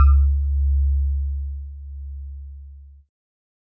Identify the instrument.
electronic keyboard